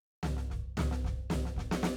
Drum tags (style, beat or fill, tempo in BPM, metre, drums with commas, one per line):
country
fill
114 BPM
4/4
snare, floor tom, kick